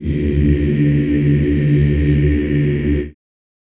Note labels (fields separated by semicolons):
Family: voice; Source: acoustic; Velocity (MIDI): 25; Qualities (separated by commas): reverb